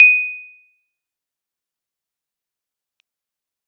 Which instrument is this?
electronic keyboard